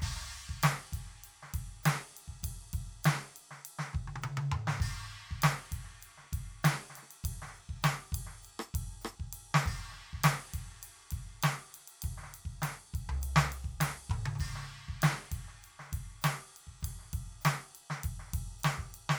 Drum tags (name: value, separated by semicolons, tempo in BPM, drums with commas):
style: funk; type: beat; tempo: 100 BPM; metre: 4/4; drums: crash, ride, hi-hat pedal, snare, cross-stick, high tom, mid tom, floor tom, kick